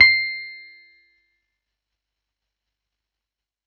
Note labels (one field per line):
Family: keyboard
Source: electronic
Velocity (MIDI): 100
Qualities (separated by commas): distorted, fast decay, percussive, tempo-synced